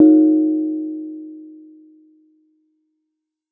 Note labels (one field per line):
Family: mallet percussion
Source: acoustic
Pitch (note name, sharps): D#4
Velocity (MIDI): 127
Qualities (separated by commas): reverb